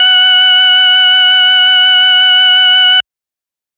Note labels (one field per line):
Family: organ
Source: electronic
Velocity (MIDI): 100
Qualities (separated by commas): distorted